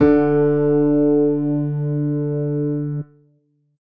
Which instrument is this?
electronic keyboard